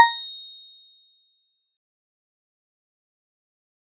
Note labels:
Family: mallet percussion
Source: acoustic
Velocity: 50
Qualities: bright, fast decay, percussive

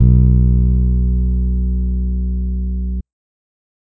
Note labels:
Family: bass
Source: electronic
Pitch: B1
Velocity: 50

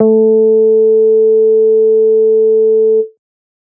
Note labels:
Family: bass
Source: synthesizer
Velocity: 25

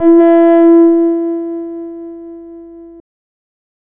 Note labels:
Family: bass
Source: synthesizer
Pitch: E4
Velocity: 100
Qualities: distorted, non-linear envelope

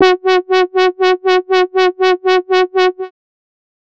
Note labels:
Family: bass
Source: synthesizer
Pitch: F#4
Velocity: 25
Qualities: bright, distorted, tempo-synced

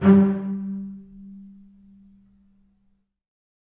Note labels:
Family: string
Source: acoustic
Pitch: G3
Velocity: 75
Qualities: reverb

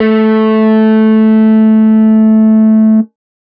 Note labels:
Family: guitar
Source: electronic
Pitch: A3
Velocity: 100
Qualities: distorted

